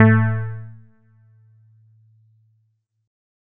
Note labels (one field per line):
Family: keyboard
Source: electronic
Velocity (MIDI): 127